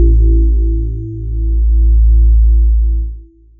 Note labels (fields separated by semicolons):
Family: voice; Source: synthesizer; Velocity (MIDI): 100; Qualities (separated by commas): dark, long release